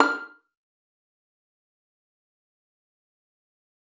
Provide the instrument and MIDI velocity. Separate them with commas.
acoustic string instrument, 25